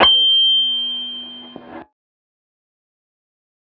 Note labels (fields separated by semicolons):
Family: guitar; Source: electronic; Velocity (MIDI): 127; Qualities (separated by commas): distorted, fast decay